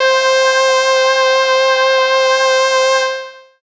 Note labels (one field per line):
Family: voice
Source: synthesizer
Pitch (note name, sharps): C5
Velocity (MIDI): 100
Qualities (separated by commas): long release